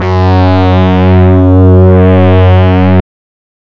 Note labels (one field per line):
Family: reed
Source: synthesizer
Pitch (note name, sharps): F#2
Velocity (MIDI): 127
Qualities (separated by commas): distorted, non-linear envelope